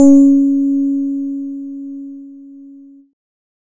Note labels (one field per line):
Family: keyboard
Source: electronic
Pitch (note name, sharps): C#4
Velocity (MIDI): 75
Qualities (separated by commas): distorted